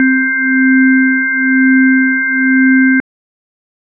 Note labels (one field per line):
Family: organ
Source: electronic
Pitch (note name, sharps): C4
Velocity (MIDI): 50